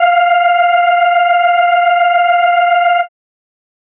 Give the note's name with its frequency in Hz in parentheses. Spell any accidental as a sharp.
F5 (698.5 Hz)